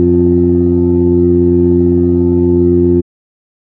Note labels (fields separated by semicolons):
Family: organ; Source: electronic; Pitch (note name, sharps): F2; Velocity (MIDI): 100; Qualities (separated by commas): dark